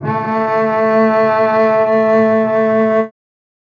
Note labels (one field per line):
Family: string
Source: acoustic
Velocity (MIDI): 25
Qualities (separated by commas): reverb